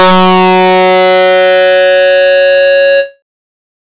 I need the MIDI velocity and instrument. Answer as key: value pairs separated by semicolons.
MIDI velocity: 127; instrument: synthesizer bass